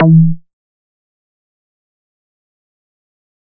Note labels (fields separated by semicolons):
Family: bass; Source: synthesizer; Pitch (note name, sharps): E3; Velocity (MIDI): 50; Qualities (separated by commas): fast decay, percussive